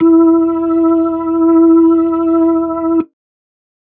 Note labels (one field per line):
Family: organ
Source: electronic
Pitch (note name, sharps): E4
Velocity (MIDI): 100